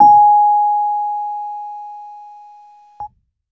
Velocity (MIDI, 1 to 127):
25